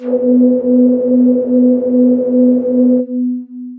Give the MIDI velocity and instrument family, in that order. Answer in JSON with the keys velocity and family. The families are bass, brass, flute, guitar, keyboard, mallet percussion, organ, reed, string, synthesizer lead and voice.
{"velocity": 25, "family": "voice"}